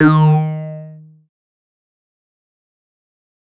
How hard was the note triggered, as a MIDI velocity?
50